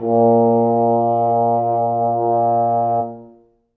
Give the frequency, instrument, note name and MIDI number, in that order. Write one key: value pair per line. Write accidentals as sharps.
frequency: 116.5 Hz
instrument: acoustic brass instrument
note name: A#2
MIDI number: 46